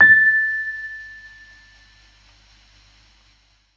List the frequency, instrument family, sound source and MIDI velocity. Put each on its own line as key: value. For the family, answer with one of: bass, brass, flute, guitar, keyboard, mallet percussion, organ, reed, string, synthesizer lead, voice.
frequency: 1760 Hz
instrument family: keyboard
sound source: electronic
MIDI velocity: 25